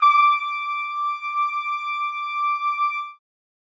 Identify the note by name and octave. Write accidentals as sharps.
D6